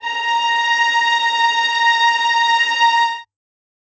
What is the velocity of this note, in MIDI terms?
25